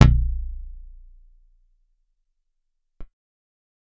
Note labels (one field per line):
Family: guitar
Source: acoustic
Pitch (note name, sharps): A#0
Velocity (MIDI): 127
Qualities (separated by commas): dark